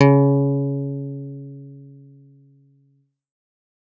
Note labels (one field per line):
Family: guitar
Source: electronic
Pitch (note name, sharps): C#3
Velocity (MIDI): 75